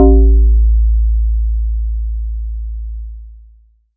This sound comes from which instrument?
electronic mallet percussion instrument